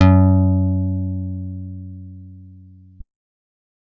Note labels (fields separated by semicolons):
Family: guitar; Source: acoustic; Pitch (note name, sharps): F#2; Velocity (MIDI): 75